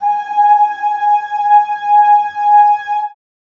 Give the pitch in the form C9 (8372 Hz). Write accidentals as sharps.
G#5 (830.6 Hz)